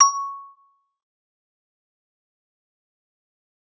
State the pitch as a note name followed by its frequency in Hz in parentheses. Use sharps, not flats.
C#6 (1109 Hz)